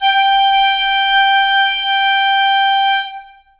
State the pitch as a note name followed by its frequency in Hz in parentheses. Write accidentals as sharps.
G5 (784 Hz)